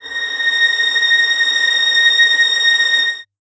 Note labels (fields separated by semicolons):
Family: string; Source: acoustic; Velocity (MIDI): 25; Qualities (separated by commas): reverb